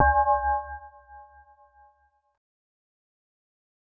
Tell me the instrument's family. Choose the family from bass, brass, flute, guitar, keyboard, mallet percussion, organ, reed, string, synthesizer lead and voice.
mallet percussion